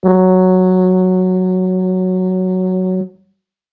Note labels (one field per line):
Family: brass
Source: acoustic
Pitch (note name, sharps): F#3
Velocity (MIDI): 50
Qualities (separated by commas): dark